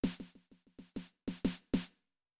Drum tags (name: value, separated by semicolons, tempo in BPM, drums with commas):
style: jazz; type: fill; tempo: 125 BPM; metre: 4/4; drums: hi-hat pedal, snare